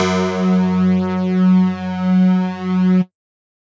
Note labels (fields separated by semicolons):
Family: mallet percussion; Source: electronic; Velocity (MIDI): 100